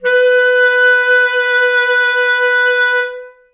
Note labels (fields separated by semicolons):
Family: reed; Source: acoustic; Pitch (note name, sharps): B4; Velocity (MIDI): 127; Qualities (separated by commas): reverb